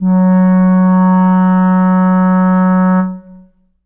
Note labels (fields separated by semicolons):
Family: reed; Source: acoustic; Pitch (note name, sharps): F#3; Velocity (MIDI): 50; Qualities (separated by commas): dark, long release, reverb